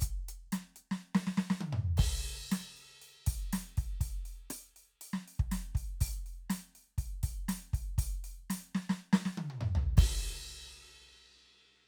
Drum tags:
rock
beat
120 BPM
4/4
crash, ride, closed hi-hat, open hi-hat, hi-hat pedal, snare, cross-stick, high tom, mid tom, floor tom, kick

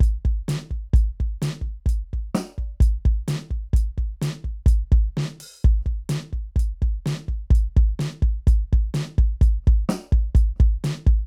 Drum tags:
rock
beat
128 BPM
4/4
closed hi-hat, open hi-hat, hi-hat pedal, snare, kick

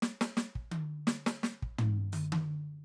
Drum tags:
New Orleans funk
fill
84 BPM
4/4
hi-hat pedal, snare, high tom, floor tom, kick

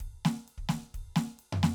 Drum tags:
punk
fill
128 BPM
4/4
ride, snare, floor tom, kick

